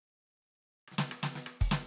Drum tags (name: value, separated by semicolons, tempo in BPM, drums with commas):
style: gospel; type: fill; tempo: 120 BPM; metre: 4/4; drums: open hi-hat, hi-hat pedal, snare, cross-stick, kick